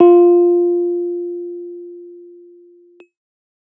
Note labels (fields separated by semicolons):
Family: keyboard; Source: electronic; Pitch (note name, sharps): F4; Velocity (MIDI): 50